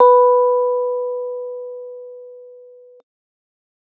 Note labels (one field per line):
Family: keyboard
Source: electronic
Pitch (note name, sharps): B4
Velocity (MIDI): 50